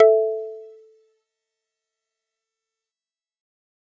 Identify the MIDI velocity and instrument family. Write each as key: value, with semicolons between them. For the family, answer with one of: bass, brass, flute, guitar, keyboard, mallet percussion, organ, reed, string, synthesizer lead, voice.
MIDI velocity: 100; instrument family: mallet percussion